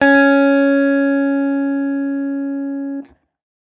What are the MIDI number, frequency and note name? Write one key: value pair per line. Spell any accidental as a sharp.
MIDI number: 61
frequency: 277.2 Hz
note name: C#4